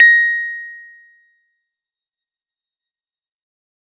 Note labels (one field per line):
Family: keyboard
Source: electronic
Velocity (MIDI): 75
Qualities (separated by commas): fast decay